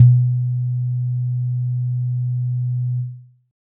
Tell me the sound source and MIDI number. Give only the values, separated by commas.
electronic, 47